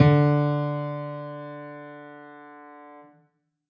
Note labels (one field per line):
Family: keyboard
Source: acoustic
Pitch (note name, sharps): D3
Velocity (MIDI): 100